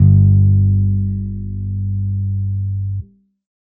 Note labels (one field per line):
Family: bass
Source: electronic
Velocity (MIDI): 25